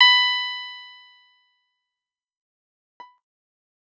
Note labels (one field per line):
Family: guitar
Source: electronic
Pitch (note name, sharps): B5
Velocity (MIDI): 127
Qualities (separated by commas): bright, fast decay